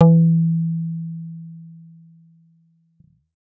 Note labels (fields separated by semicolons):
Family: bass; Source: synthesizer; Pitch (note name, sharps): E3; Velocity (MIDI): 127; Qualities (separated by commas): dark